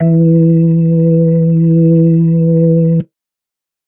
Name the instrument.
electronic organ